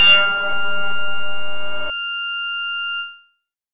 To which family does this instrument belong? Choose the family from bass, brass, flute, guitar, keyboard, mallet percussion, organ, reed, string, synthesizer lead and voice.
bass